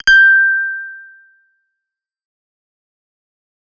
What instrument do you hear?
synthesizer bass